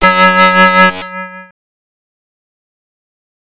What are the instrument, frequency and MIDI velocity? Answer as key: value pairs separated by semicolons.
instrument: synthesizer bass; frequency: 185 Hz; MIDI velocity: 75